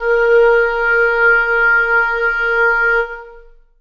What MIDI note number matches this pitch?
70